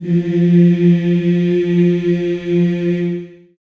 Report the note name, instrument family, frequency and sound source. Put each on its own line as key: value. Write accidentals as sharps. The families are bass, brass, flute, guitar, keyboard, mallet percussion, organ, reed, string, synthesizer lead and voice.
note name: F3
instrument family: voice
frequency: 174.6 Hz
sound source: acoustic